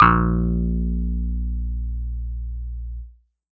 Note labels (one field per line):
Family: keyboard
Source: electronic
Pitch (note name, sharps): A#1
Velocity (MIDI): 25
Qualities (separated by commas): distorted